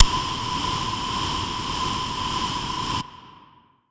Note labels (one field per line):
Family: flute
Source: acoustic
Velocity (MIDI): 127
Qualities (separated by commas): distorted